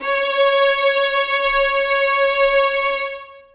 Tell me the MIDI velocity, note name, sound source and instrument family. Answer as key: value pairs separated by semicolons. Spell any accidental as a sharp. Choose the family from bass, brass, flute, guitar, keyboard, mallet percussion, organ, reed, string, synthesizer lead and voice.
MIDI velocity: 50; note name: C#5; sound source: acoustic; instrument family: string